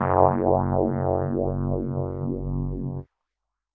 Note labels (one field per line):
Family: keyboard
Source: electronic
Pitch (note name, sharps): F#1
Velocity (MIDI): 100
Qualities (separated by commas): distorted, non-linear envelope